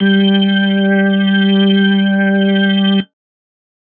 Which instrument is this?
electronic keyboard